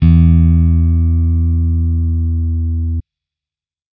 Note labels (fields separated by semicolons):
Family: bass; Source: electronic; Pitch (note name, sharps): E2; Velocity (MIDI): 50